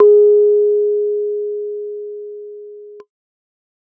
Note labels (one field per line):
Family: keyboard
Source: electronic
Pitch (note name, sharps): G#4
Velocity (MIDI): 25